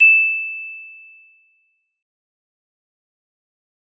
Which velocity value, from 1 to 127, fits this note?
50